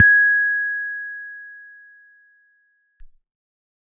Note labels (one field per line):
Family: keyboard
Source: electronic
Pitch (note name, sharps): G#6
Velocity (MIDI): 50